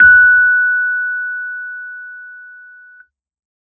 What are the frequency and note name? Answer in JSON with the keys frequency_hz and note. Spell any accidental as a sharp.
{"frequency_hz": 1480, "note": "F#6"}